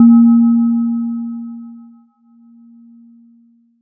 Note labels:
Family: mallet percussion; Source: electronic; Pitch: A#3; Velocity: 25; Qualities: multiphonic

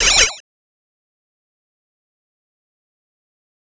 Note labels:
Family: bass; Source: synthesizer; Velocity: 50; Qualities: bright, distorted, fast decay, multiphonic, percussive

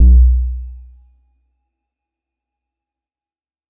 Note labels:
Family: mallet percussion; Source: electronic; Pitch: B1; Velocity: 127; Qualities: fast decay, non-linear envelope

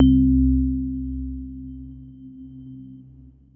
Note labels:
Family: keyboard; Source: electronic; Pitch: C2; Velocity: 75; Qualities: dark

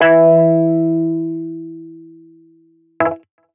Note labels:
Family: guitar; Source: electronic; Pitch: E3; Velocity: 25; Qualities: distorted

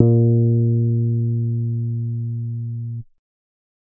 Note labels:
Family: bass; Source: synthesizer; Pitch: A#2; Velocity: 50; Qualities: dark, reverb

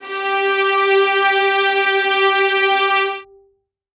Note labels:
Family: string; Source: acoustic; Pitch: G4; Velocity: 100; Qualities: reverb

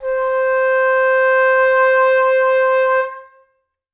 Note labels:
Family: reed; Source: acoustic; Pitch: C5; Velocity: 25; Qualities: reverb

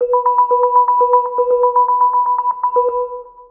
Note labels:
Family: mallet percussion; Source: synthesizer; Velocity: 75; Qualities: dark, long release, multiphonic, percussive, tempo-synced

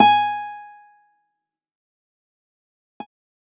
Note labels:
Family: guitar; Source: electronic; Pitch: G#5; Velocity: 75; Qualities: fast decay, percussive

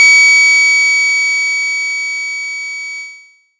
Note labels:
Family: bass; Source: synthesizer; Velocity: 25; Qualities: bright, distorted

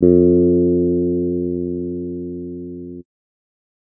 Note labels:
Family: keyboard; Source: electronic; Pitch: F2; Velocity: 50; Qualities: dark

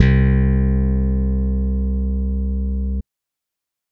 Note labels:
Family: bass; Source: electronic; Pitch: C2; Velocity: 50; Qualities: bright

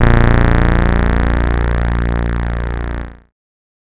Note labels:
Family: bass; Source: synthesizer; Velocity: 50; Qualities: bright, distorted

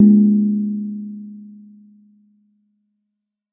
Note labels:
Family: mallet percussion; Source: acoustic; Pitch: G#3; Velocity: 100; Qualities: dark, reverb

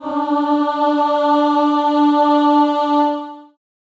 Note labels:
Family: voice; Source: acoustic; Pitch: D4; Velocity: 75; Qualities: long release, reverb

